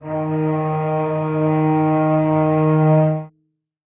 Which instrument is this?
acoustic string instrument